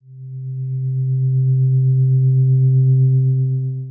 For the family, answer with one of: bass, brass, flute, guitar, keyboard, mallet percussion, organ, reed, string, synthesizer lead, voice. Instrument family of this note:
guitar